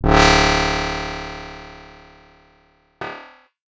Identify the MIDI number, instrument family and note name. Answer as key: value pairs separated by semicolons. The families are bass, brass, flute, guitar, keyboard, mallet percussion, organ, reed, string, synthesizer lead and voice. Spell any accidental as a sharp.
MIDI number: 26; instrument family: guitar; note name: D1